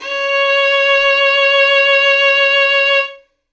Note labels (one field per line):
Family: string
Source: acoustic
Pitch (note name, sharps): C#5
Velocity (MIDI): 50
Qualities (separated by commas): bright